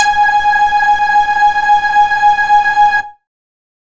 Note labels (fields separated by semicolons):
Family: bass; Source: synthesizer; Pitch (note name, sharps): G#5; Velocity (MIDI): 127